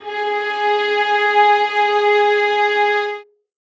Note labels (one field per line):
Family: string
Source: acoustic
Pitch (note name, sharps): G#4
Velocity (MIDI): 25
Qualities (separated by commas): reverb